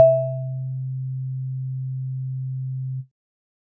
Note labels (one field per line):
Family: keyboard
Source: electronic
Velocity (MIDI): 127